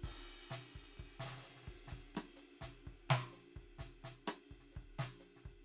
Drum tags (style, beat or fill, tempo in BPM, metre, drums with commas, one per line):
bossa nova
beat
127 BPM
4/4
crash, ride, hi-hat pedal, snare, cross-stick, kick